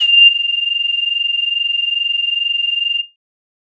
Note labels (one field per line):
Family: flute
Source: synthesizer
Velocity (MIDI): 75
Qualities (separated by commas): bright, distorted